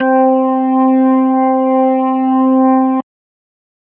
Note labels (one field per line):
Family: organ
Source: electronic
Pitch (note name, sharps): C4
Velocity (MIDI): 127